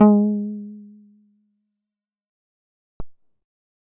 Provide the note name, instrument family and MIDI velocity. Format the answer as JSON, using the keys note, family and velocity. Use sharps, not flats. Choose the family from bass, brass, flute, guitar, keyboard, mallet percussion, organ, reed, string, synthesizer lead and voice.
{"note": "G#3", "family": "bass", "velocity": 75}